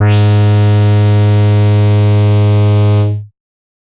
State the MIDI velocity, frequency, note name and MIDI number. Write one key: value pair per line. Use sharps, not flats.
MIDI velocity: 75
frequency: 103.8 Hz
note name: G#2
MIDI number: 44